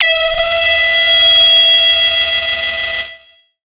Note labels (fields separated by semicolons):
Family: synthesizer lead; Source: synthesizer; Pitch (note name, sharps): E5; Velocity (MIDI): 127; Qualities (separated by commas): bright, distorted, multiphonic, non-linear envelope